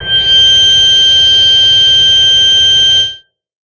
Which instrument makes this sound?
synthesizer bass